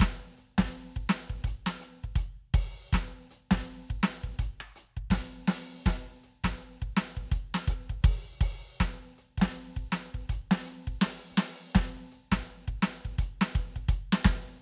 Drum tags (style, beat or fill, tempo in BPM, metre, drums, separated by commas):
New Orleans funk, beat, 82 BPM, 4/4, closed hi-hat, open hi-hat, hi-hat pedal, snare, cross-stick, kick